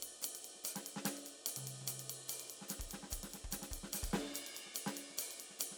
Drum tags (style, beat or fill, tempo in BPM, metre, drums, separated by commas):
fast jazz, beat, 290 BPM, 4/4, ride, hi-hat pedal, snare, high tom, kick